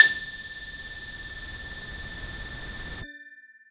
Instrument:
synthesizer voice